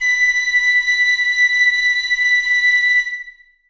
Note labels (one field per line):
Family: flute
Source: acoustic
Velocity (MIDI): 100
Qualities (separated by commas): reverb